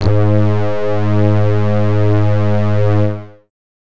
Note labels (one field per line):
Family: bass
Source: synthesizer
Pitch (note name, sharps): G#2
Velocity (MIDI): 25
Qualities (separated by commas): distorted